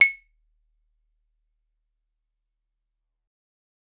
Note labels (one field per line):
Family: guitar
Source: acoustic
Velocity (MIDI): 100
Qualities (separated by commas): percussive